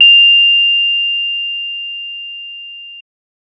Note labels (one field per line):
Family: bass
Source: synthesizer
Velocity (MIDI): 25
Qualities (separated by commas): bright